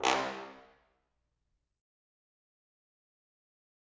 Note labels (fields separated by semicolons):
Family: brass; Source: acoustic; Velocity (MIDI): 127; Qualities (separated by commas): bright, fast decay, percussive, reverb